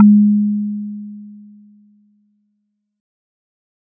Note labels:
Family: mallet percussion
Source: acoustic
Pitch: G#3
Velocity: 50

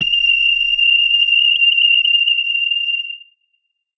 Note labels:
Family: guitar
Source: electronic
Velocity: 50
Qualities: bright

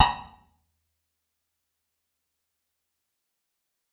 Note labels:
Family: guitar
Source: electronic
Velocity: 127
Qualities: fast decay, percussive, reverb

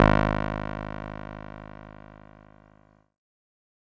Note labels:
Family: keyboard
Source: electronic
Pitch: G#1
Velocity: 75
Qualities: distorted

